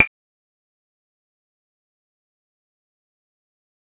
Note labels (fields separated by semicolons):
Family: bass; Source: synthesizer; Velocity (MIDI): 100; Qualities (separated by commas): fast decay, percussive